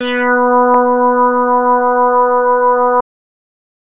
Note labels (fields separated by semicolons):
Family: bass; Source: synthesizer; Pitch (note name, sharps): B3; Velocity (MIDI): 100; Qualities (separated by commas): distorted